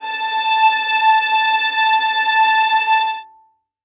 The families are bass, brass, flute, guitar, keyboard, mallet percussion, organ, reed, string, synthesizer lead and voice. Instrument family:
string